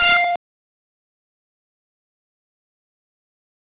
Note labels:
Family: bass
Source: synthesizer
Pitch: F5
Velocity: 100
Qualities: bright, distorted, fast decay, percussive

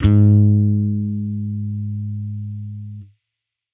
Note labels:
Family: bass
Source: electronic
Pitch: G#2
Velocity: 50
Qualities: distorted

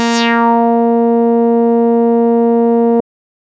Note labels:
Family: bass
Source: synthesizer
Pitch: A#3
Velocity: 127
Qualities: distorted

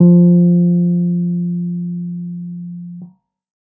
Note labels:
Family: keyboard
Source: electronic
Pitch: F3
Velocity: 25

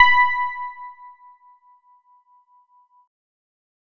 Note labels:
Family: keyboard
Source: electronic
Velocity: 127

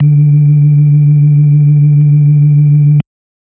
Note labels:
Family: organ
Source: electronic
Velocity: 50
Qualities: dark

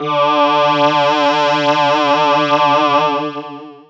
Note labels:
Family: voice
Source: synthesizer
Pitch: D3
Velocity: 127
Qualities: distorted, long release

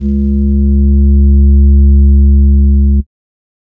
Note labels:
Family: flute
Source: synthesizer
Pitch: C#2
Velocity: 75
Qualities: dark

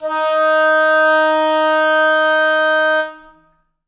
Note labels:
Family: reed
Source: acoustic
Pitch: D#4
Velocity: 75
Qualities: reverb

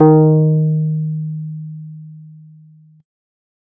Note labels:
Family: keyboard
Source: electronic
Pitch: D#3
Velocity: 50

